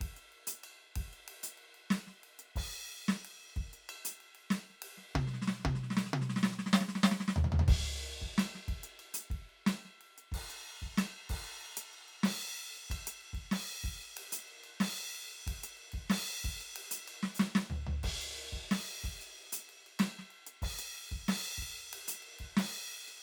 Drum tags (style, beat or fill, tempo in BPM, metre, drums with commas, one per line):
rock
beat
93 BPM
4/4
crash, ride, ride bell, closed hi-hat, hi-hat pedal, snare, cross-stick, high tom, floor tom, kick